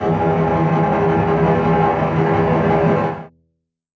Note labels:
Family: string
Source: acoustic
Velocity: 127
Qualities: bright, non-linear envelope, reverb

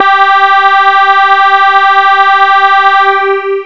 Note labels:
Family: bass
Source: synthesizer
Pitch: G4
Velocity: 100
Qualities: bright, distorted, long release

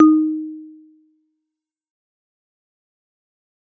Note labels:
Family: mallet percussion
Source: acoustic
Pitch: D#4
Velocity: 75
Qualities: fast decay, percussive

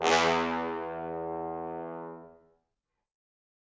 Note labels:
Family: brass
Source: acoustic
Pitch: E2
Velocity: 100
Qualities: bright, fast decay, reverb

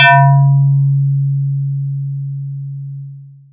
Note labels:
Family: mallet percussion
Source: electronic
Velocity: 127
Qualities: long release, multiphonic

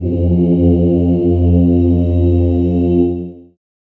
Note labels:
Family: voice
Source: acoustic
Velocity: 25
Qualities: dark, long release, reverb

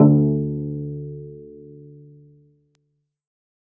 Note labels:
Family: string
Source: acoustic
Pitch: D2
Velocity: 25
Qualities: dark, reverb

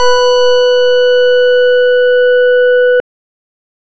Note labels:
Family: organ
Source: electronic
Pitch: B4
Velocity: 127

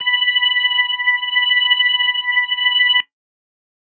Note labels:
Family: organ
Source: electronic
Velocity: 127

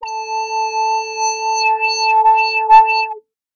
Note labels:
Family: bass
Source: synthesizer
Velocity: 100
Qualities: distorted, non-linear envelope

